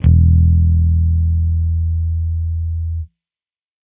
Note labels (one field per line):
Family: bass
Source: electronic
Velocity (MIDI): 25